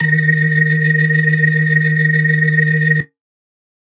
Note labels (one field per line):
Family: organ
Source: electronic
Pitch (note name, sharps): D#3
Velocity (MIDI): 100